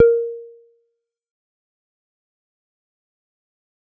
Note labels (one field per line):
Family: bass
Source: synthesizer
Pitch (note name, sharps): A#4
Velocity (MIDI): 75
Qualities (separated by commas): fast decay, percussive